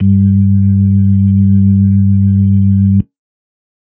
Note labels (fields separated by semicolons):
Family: organ; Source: electronic; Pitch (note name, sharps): G2; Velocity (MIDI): 25; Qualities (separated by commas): dark